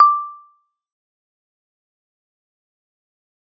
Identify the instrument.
acoustic mallet percussion instrument